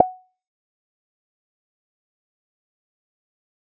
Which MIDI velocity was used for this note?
75